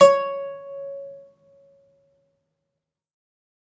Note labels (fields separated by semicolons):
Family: guitar; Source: acoustic; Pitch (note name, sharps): C#5; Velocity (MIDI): 75; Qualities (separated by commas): fast decay, reverb